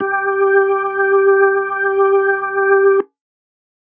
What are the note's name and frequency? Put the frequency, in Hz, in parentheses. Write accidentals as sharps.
G4 (392 Hz)